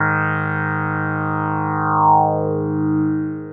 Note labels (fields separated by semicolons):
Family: synthesizer lead; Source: synthesizer; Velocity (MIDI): 75; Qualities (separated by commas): long release